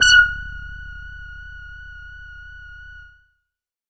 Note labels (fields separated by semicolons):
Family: bass; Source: synthesizer; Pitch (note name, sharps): F#6; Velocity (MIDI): 50; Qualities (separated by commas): tempo-synced